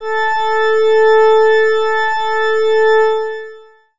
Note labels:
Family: organ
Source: electronic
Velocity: 127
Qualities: distorted, long release

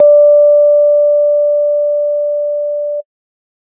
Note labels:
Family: organ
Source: electronic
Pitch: D5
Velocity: 50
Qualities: dark

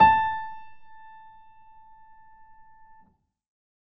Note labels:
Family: keyboard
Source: acoustic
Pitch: A5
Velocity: 75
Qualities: reverb

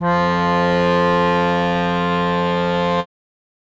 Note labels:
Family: reed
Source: acoustic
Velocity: 50

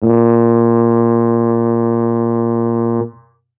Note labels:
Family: brass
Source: acoustic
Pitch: A#2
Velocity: 75

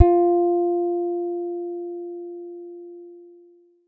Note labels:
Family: guitar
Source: acoustic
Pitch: F4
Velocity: 100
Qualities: dark

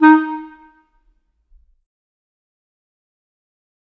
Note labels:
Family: reed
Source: acoustic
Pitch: D#4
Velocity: 75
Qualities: fast decay, percussive, reverb

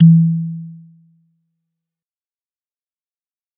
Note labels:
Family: mallet percussion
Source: acoustic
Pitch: E3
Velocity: 100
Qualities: dark, fast decay

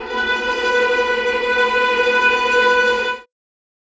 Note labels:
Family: string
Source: acoustic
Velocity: 25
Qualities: bright, non-linear envelope, reverb

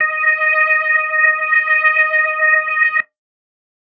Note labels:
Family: organ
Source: electronic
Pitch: D#5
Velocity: 75

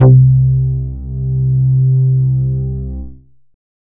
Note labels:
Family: bass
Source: synthesizer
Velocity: 50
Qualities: distorted

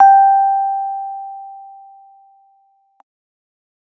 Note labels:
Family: keyboard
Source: electronic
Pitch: G5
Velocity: 25

